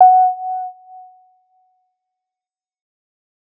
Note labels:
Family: bass; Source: synthesizer; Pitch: F#5; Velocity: 25; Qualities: fast decay

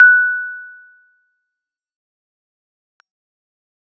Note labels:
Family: keyboard; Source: electronic; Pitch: F#6; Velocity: 25; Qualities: fast decay, percussive

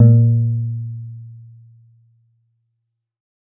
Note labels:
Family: guitar; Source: synthesizer; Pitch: A#2; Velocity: 50; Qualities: dark

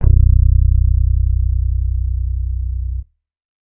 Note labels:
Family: bass; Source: electronic; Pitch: B0; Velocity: 75

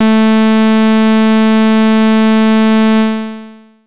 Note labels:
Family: bass; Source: synthesizer; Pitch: A3; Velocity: 25; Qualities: bright, distorted, long release

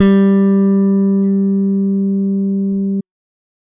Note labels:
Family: bass; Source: electronic; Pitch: G3; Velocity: 50; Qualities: bright

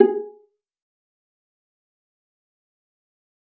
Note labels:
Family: string; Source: acoustic; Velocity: 50; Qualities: fast decay, percussive, reverb

